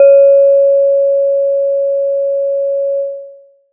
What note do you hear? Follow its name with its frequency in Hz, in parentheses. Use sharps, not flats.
C#5 (554.4 Hz)